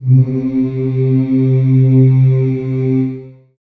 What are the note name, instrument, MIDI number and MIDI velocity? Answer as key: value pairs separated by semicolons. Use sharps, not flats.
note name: C3; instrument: acoustic voice; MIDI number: 48; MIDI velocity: 127